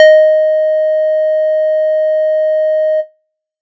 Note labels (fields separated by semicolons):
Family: bass; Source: synthesizer; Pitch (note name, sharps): D#5; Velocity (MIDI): 50